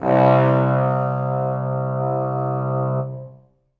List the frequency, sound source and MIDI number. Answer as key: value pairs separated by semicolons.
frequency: 65.41 Hz; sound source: acoustic; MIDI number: 36